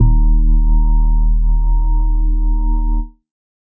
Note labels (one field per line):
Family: organ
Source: electronic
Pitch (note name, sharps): D#1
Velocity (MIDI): 127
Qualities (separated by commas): dark